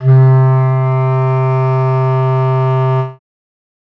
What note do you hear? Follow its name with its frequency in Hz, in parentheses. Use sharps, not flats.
C3 (130.8 Hz)